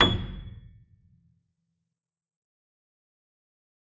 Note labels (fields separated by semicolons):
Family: keyboard; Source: acoustic; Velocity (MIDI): 50; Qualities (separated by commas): percussive, reverb